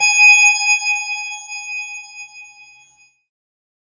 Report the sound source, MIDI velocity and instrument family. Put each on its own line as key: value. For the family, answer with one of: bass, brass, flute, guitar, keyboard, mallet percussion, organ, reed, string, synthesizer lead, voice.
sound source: synthesizer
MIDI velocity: 100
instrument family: keyboard